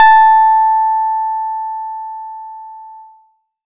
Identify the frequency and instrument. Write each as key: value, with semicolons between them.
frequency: 880 Hz; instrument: acoustic guitar